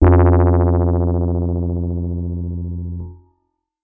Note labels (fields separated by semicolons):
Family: keyboard; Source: electronic; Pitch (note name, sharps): F2; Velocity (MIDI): 100; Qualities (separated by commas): dark, distorted